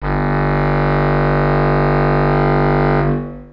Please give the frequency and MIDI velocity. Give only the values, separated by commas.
49 Hz, 100